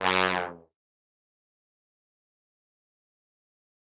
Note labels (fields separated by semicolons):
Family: brass; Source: acoustic; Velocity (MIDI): 75; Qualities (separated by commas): bright, fast decay, reverb